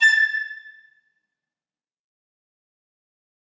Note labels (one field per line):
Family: flute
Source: acoustic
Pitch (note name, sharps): A6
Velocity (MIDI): 127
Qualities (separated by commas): fast decay, reverb